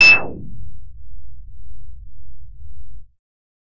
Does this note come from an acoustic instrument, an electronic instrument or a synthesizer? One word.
synthesizer